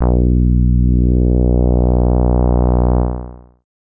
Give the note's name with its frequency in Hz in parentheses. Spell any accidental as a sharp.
B1 (61.74 Hz)